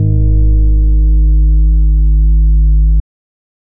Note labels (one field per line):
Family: organ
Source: electronic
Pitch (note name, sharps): G#1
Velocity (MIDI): 75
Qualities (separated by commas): dark